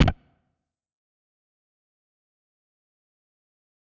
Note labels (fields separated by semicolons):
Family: guitar; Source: electronic; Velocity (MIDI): 127; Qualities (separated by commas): bright, distorted, fast decay, percussive